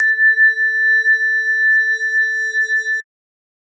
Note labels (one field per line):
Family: mallet percussion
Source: synthesizer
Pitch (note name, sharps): A6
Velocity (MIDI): 127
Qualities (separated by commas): bright, multiphonic, non-linear envelope